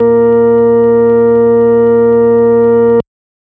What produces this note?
electronic organ